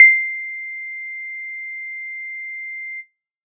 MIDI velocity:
127